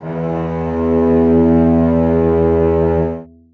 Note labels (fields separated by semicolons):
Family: string; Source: acoustic; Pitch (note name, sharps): E2; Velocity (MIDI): 50; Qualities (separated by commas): reverb